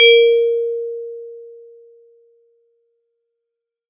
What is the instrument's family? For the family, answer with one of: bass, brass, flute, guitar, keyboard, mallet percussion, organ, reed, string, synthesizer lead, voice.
mallet percussion